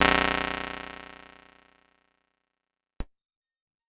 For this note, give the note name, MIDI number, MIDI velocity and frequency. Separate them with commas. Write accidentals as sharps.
B0, 23, 50, 30.87 Hz